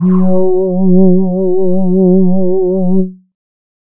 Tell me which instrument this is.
synthesizer voice